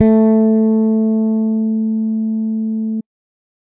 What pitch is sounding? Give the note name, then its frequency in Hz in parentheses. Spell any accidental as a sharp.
A3 (220 Hz)